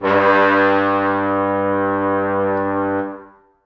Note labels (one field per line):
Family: brass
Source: acoustic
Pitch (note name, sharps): G2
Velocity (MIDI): 75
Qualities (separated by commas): reverb